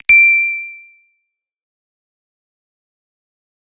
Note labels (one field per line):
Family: bass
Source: synthesizer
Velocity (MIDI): 25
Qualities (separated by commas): distorted, fast decay